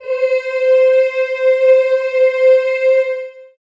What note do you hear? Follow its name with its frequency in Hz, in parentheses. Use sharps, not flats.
C5 (523.3 Hz)